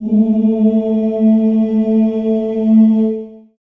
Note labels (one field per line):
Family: voice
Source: acoustic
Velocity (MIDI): 50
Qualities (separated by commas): long release, reverb